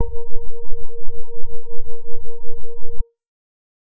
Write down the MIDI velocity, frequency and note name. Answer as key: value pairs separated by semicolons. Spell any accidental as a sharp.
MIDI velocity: 25; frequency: 466.2 Hz; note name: A#4